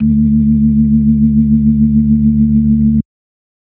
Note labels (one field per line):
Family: organ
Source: electronic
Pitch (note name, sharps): D2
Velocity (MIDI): 50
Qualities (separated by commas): dark